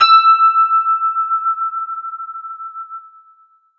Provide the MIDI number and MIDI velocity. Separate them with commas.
88, 25